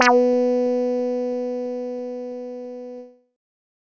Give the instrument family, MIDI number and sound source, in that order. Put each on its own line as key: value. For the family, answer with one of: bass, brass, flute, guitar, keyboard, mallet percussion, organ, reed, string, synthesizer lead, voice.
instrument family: bass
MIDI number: 59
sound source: synthesizer